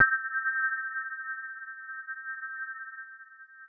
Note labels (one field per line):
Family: mallet percussion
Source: synthesizer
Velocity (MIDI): 100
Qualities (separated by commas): multiphonic